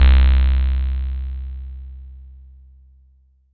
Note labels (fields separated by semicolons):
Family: bass; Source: synthesizer; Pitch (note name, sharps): C2; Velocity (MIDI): 75; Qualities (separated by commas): bright, distorted